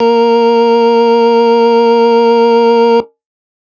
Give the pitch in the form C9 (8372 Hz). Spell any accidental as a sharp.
A#3 (233.1 Hz)